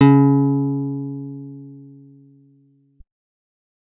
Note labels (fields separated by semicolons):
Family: guitar; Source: acoustic; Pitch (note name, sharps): C#3; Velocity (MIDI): 127